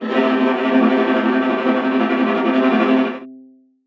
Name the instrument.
acoustic string instrument